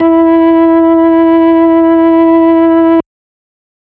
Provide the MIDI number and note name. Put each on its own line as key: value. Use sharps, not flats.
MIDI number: 64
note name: E4